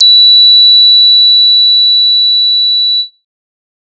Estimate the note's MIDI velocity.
75